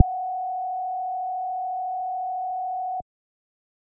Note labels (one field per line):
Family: bass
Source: synthesizer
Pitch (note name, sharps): F#5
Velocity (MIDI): 75